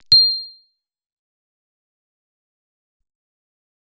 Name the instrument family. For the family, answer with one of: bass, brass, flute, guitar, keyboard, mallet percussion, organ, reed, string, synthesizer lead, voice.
bass